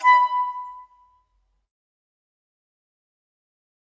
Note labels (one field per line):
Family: flute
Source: acoustic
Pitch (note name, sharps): B5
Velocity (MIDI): 50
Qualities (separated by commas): fast decay, reverb